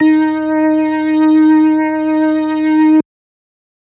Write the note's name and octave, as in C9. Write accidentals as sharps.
D#4